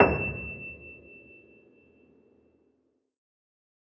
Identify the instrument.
acoustic keyboard